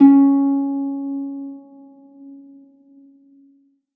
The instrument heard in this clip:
acoustic string instrument